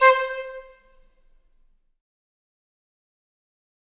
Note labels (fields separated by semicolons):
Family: flute; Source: acoustic; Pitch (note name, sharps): C5; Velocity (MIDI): 25; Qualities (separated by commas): fast decay, percussive, reverb